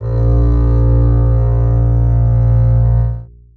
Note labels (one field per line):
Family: string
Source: acoustic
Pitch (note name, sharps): A#1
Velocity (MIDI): 75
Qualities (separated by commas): long release, reverb